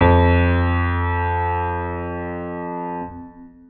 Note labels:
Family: organ; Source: electronic; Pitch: F2; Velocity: 75; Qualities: long release, reverb

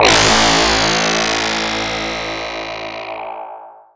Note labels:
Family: mallet percussion; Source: electronic; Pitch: A1; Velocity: 100; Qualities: bright, distorted, long release, non-linear envelope

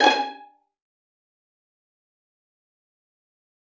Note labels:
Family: string; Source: acoustic; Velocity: 50; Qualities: fast decay, percussive, reverb

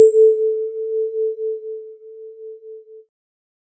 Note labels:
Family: keyboard; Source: electronic; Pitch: A4; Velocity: 100; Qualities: multiphonic

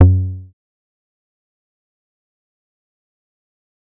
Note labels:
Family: bass; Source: synthesizer; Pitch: F#2; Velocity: 100; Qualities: dark, fast decay, percussive

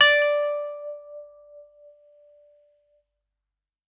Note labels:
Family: keyboard; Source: electronic; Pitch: D5; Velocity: 127

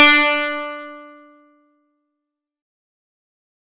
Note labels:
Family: guitar; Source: acoustic; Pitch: D4; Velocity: 100; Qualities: bright, distorted, fast decay

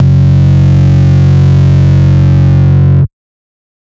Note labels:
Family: bass; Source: synthesizer; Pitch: F#1; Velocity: 127; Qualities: bright, distorted, multiphonic

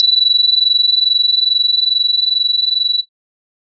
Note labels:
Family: organ; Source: electronic; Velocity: 25; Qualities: bright

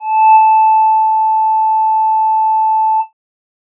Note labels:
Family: bass; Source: synthesizer; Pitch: A5; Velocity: 127

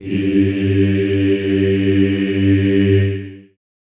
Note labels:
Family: voice; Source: acoustic; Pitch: G2; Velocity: 75; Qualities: long release, reverb

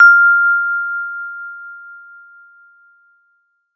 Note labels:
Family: mallet percussion; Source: acoustic; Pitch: F6; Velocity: 75

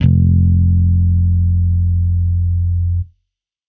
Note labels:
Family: bass; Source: electronic; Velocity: 127; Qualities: distorted

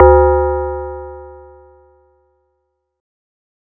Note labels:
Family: mallet percussion; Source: acoustic; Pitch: D2; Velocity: 50

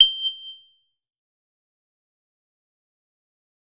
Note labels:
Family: bass; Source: synthesizer; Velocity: 100; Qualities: distorted, fast decay, percussive

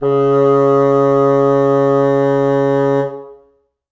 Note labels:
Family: reed; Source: acoustic; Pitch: C#3; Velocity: 127; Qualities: reverb

